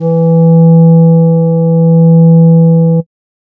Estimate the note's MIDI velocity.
127